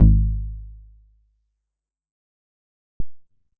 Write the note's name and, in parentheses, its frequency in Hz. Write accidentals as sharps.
G#1 (51.91 Hz)